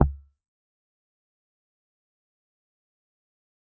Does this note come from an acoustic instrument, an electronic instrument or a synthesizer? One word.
electronic